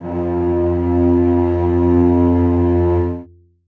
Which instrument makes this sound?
acoustic string instrument